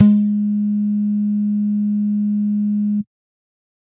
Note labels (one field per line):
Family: bass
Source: synthesizer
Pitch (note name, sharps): G#3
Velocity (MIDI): 127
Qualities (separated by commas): bright, distorted